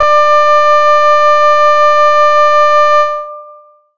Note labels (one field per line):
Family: keyboard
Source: electronic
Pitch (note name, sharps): D5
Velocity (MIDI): 50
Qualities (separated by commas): distorted, long release